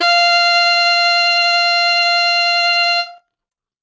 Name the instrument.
acoustic reed instrument